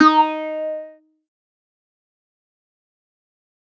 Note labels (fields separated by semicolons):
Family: bass; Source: synthesizer; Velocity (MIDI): 25; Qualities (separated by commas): distorted, fast decay